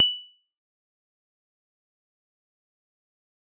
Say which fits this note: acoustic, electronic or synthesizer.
acoustic